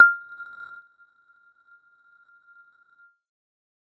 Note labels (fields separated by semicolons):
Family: mallet percussion; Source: electronic; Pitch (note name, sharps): F6; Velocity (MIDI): 50; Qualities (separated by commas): non-linear envelope, percussive